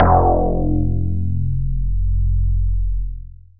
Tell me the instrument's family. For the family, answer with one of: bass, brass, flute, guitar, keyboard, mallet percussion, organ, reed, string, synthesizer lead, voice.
synthesizer lead